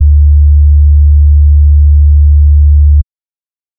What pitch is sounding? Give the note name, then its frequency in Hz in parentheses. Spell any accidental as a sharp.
D2 (73.42 Hz)